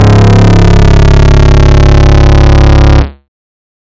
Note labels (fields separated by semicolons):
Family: bass; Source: synthesizer; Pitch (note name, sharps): C#1; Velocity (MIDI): 50; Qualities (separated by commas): bright, distorted